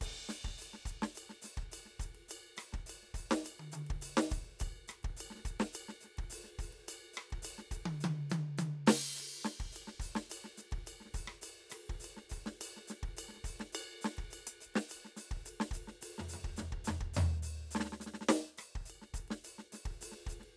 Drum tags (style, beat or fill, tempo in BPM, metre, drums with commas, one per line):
Afro-Cuban
beat
105 BPM
4/4
crash, ride, ride bell, closed hi-hat, open hi-hat, hi-hat pedal, snare, cross-stick, high tom, floor tom, kick